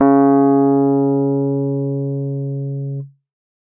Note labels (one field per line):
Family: keyboard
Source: electronic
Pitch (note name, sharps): C#3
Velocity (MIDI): 127